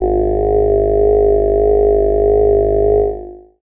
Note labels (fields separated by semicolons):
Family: voice; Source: synthesizer; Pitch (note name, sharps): G#1; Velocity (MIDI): 25; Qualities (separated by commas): long release